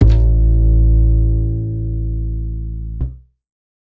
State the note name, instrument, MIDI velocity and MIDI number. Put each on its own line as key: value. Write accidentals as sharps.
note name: A1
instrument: acoustic bass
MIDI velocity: 127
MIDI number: 33